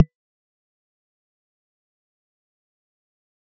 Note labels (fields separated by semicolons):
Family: mallet percussion; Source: acoustic; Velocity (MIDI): 25; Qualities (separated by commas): fast decay, percussive